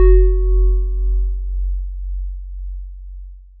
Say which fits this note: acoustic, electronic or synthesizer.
acoustic